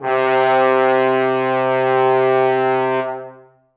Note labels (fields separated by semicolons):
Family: brass; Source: acoustic; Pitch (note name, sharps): C3; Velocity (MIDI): 100; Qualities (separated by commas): dark, reverb